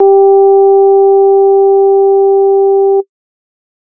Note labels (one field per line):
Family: organ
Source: electronic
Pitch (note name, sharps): G4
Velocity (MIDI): 25